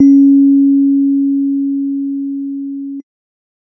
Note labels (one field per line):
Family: keyboard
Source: electronic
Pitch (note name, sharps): C#4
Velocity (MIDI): 50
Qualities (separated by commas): dark